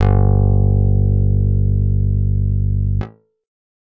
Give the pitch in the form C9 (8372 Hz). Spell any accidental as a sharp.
G1 (49 Hz)